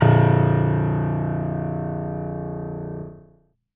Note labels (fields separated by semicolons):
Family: keyboard; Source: acoustic; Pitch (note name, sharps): A#0; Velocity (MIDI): 75